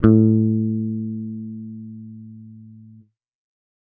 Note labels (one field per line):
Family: bass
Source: electronic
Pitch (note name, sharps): A2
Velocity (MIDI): 100